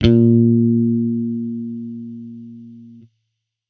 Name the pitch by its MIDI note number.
46